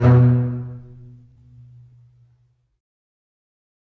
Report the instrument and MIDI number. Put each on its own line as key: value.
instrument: acoustic string instrument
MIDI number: 47